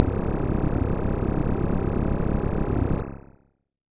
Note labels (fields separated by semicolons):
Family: bass; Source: synthesizer; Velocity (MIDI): 127